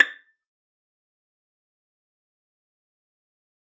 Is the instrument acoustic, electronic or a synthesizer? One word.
acoustic